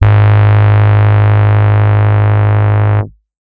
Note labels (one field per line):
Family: keyboard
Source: electronic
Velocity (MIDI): 127